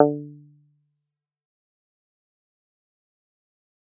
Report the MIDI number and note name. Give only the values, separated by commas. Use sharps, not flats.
50, D3